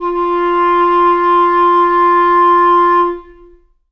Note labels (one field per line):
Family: reed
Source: acoustic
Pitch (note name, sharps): F4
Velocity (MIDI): 50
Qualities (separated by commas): long release, reverb